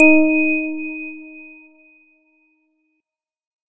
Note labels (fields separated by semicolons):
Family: organ; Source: electronic; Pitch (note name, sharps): D#4; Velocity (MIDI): 50